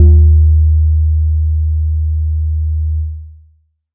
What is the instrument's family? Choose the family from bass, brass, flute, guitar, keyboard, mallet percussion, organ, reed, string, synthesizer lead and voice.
mallet percussion